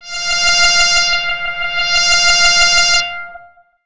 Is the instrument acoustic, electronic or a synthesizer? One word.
synthesizer